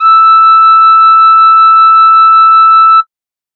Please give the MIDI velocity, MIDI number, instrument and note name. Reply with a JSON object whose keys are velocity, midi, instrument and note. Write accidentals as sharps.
{"velocity": 25, "midi": 88, "instrument": "synthesizer flute", "note": "E6"}